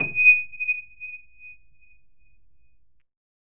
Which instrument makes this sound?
electronic keyboard